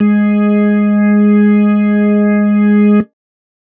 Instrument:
electronic organ